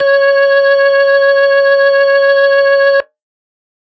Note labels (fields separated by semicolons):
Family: organ; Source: electronic; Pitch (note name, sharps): C#5; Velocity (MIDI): 25; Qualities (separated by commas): distorted